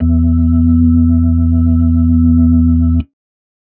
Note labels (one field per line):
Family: organ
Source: electronic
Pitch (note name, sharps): E2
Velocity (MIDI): 75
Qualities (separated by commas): dark